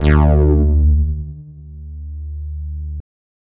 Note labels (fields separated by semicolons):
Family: bass; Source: synthesizer; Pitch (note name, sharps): D2; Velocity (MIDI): 100; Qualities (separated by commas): distorted